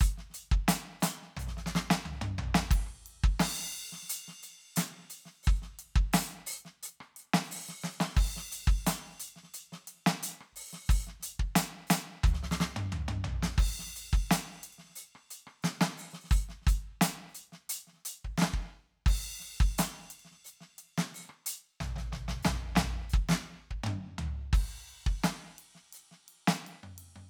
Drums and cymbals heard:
crash, ride, ride bell, closed hi-hat, open hi-hat, hi-hat pedal, snare, cross-stick, high tom, mid tom, floor tom and kick